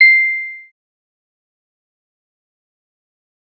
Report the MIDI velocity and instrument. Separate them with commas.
75, synthesizer bass